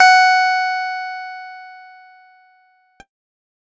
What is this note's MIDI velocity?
100